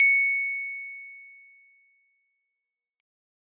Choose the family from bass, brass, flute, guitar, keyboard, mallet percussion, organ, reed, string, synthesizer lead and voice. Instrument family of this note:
keyboard